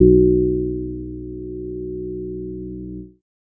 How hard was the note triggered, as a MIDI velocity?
127